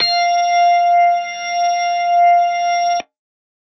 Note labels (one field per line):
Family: organ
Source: electronic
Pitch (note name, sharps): F5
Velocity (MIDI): 100